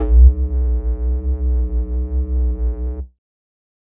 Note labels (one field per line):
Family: flute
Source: synthesizer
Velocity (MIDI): 50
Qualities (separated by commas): distorted